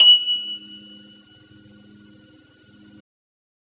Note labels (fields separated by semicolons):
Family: keyboard; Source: electronic; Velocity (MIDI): 127; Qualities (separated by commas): bright